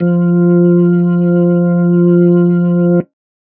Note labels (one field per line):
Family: organ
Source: electronic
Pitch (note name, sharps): F3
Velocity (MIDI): 50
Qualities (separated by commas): dark